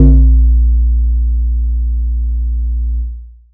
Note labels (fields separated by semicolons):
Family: mallet percussion; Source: acoustic; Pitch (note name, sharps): A#1; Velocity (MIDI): 100; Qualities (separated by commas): long release